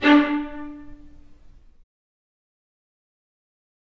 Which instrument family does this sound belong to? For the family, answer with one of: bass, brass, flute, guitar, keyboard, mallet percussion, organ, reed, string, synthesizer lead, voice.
string